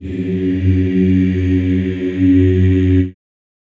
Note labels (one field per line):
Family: voice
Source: acoustic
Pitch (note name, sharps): F#2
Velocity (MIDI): 25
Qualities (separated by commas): reverb